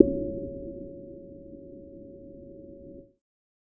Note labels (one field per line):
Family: bass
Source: synthesizer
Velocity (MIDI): 127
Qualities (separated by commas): dark